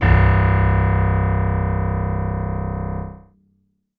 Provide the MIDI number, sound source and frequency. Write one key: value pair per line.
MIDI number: 24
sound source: acoustic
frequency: 32.7 Hz